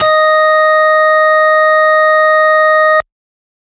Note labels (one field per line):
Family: organ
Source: electronic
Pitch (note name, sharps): D#5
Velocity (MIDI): 25